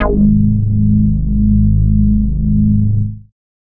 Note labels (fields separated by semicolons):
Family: bass; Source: synthesizer; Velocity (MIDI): 50; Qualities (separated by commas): distorted